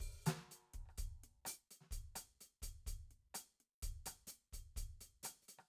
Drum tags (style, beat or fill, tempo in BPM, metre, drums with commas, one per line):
Middle Eastern
beat
126 BPM
4/4
closed hi-hat, open hi-hat, hi-hat pedal, snare, cross-stick, kick